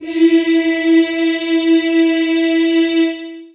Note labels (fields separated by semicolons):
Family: voice; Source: acoustic; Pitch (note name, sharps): E4; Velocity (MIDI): 75; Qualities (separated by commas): long release, reverb